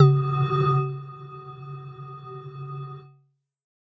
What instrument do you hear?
electronic mallet percussion instrument